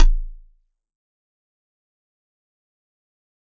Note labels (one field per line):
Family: mallet percussion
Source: acoustic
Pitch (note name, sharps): A0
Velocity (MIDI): 100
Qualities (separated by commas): fast decay, percussive